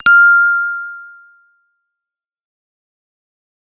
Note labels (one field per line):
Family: bass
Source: synthesizer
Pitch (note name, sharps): F6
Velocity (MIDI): 75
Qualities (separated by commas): distorted, fast decay